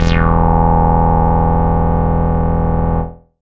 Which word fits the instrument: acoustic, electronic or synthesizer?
synthesizer